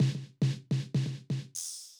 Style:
rock